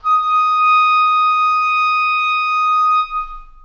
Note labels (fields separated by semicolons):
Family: reed; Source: acoustic; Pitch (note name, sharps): D#6; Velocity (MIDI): 25; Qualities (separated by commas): long release, reverb